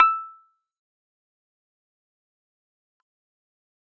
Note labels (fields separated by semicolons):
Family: keyboard; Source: electronic; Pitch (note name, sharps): E6; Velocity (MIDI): 25; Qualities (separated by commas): fast decay, percussive